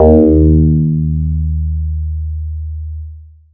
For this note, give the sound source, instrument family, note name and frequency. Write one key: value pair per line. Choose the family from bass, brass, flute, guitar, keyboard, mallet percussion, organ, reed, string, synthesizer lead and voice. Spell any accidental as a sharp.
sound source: synthesizer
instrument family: bass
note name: D#2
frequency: 77.78 Hz